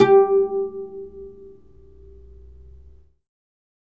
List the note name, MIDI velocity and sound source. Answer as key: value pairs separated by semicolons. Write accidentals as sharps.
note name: G4; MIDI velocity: 75; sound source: acoustic